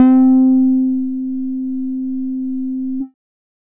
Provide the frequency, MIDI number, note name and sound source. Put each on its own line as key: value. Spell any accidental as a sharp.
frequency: 261.6 Hz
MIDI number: 60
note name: C4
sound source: synthesizer